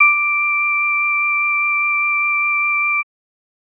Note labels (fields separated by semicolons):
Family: organ; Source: electronic; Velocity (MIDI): 75; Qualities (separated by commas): multiphonic